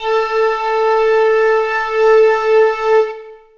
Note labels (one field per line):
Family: flute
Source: acoustic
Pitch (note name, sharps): A4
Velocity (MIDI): 75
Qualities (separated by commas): long release, reverb